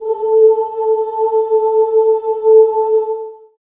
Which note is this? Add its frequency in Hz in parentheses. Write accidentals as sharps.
A4 (440 Hz)